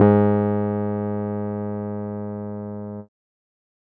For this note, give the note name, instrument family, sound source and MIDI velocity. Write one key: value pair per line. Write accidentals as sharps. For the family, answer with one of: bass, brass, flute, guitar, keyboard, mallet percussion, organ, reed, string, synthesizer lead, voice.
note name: G#2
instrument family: keyboard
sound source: electronic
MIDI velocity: 100